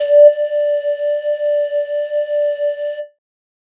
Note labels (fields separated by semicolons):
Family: flute; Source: synthesizer; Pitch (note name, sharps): D5; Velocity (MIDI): 50; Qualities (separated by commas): distorted